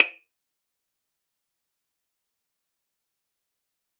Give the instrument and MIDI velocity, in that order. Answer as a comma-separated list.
acoustic string instrument, 50